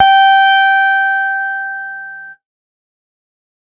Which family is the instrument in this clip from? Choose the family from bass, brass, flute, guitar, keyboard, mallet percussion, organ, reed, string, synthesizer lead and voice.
guitar